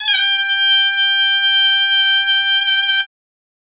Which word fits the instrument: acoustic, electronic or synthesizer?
acoustic